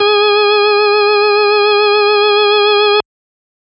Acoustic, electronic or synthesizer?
electronic